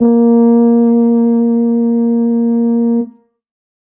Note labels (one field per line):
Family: brass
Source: acoustic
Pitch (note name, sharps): A#3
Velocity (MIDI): 50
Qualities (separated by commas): dark